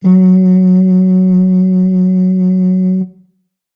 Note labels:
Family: brass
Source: acoustic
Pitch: F#3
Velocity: 50

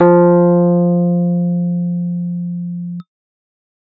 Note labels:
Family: keyboard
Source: electronic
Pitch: F3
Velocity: 75

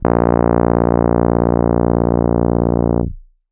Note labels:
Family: keyboard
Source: electronic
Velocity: 50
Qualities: distorted

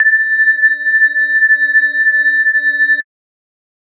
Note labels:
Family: mallet percussion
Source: electronic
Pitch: A6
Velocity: 50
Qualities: multiphonic, non-linear envelope

